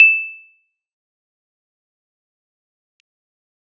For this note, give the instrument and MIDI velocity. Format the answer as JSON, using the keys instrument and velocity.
{"instrument": "electronic keyboard", "velocity": 50}